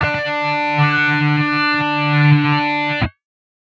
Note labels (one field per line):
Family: guitar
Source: synthesizer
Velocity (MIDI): 25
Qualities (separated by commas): bright, distorted